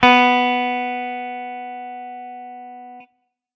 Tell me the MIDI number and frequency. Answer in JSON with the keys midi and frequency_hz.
{"midi": 59, "frequency_hz": 246.9}